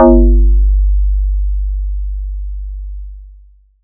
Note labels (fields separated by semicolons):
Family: mallet percussion; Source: electronic; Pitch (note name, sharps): G1; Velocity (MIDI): 127; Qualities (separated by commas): long release, multiphonic